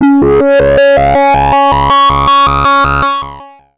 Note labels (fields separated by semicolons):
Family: bass; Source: synthesizer; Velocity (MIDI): 25; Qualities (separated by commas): distorted, long release, multiphonic, tempo-synced